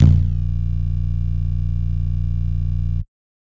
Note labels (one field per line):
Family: bass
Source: synthesizer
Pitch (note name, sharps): A#0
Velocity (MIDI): 127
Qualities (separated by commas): bright, distorted